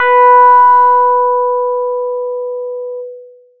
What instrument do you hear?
synthesizer bass